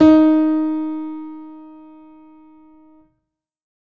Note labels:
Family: keyboard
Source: acoustic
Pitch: D#4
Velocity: 127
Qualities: reverb

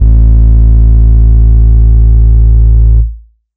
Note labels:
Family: organ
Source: electronic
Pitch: A1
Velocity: 127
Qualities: dark

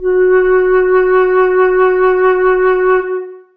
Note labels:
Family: flute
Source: acoustic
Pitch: F#4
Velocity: 50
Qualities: long release, reverb

